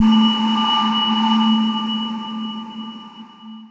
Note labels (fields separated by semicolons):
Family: mallet percussion; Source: electronic; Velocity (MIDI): 25; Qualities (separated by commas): bright, long release, non-linear envelope